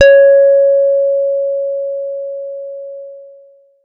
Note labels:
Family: guitar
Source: electronic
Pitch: C#5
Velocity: 100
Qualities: long release

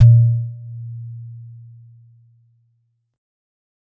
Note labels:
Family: mallet percussion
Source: acoustic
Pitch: A#2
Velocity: 50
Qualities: dark, non-linear envelope

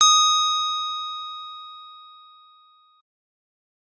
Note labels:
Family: keyboard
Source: electronic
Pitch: D#6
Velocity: 127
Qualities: bright

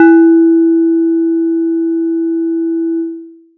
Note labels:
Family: mallet percussion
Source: acoustic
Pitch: E4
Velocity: 127

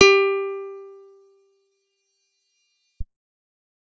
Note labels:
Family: guitar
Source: acoustic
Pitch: G4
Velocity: 75

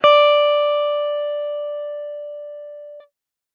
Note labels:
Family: guitar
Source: electronic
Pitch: D5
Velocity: 50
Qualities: distorted

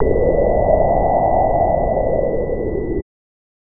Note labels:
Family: bass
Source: synthesizer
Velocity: 25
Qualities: distorted

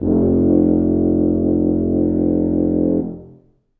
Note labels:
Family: brass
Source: acoustic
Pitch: F1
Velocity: 75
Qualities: reverb

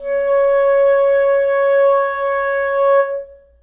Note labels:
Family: reed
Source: acoustic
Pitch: C#5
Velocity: 50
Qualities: reverb

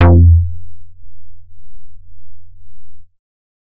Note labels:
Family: bass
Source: synthesizer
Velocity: 100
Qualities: distorted

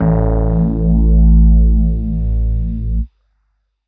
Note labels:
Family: keyboard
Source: electronic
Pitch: A1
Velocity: 75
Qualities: distorted

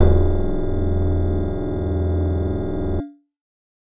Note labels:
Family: keyboard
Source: electronic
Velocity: 25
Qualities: distorted

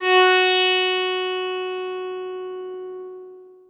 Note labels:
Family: guitar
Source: acoustic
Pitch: F#4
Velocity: 50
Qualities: bright, long release, reverb

